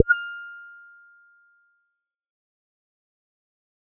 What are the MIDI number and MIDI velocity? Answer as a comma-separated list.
89, 100